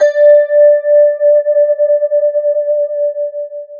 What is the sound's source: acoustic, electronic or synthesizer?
electronic